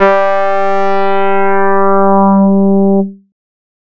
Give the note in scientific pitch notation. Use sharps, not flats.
G3